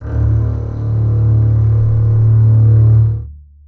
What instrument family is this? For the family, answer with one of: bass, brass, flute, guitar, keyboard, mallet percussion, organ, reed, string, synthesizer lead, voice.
string